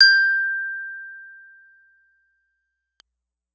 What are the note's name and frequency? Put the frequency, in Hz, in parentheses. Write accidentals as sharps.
G6 (1568 Hz)